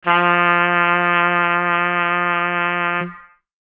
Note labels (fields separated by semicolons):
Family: brass; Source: acoustic; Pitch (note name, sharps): F3; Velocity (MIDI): 25; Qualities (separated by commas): distorted